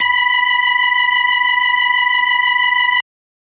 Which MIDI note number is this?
83